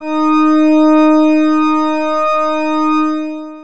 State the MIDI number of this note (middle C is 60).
63